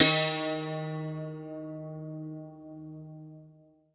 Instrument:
acoustic guitar